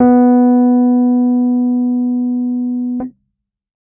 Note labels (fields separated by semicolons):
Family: keyboard; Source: electronic; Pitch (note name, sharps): B3; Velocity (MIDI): 75; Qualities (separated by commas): dark